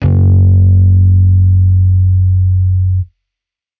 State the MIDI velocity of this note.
75